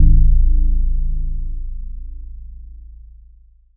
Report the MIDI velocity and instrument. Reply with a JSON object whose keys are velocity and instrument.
{"velocity": 50, "instrument": "electronic mallet percussion instrument"}